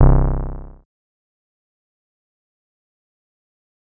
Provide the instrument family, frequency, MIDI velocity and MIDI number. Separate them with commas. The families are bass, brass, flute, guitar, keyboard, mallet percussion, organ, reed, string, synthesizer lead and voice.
synthesizer lead, 32.7 Hz, 127, 24